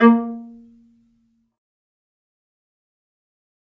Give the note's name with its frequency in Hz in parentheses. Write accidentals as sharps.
A#3 (233.1 Hz)